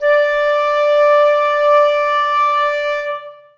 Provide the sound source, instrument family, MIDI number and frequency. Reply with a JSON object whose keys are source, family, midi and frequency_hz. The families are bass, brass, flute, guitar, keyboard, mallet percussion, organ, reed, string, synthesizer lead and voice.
{"source": "acoustic", "family": "flute", "midi": 74, "frequency_hz": 587.3}